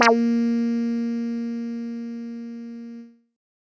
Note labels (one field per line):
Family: bass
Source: synthesizer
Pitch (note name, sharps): A#3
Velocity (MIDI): 75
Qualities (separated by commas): distorted